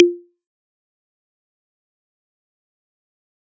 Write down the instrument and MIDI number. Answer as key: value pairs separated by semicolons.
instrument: acoustic mallet percussion instrument; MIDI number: 65